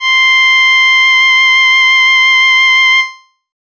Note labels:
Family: reed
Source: synthesizer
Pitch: C6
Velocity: 127

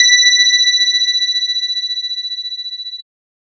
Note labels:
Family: bass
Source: synthesizer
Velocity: 100

